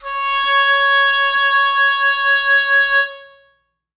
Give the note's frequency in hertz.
554.4 Hz